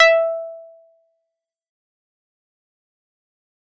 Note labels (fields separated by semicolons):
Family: keyboard; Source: electronic; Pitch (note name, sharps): E5; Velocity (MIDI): 127; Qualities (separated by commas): fast decay, percussive